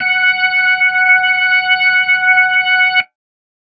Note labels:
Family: organ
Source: electronic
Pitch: F#5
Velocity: 127

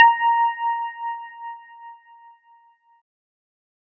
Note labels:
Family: keyboard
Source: electronic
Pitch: A#5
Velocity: 25

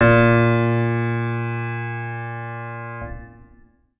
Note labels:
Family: organ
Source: electronic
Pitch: A#2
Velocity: 75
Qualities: long release, reverb

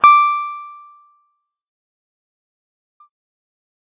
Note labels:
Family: guitar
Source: electronic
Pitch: D6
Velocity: 75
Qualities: fast decay

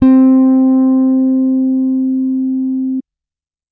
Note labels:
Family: bass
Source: electronic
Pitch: C4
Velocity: 75

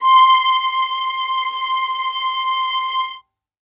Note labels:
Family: string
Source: acoustic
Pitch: C6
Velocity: 127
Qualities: reverb

